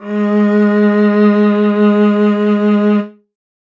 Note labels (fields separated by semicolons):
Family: string; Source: acoustic; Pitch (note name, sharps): G#3; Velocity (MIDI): 50; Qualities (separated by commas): reverb